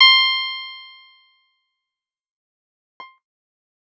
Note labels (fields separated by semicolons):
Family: guitar; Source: electronic; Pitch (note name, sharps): C6; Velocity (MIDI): 75; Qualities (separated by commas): bright, fast decay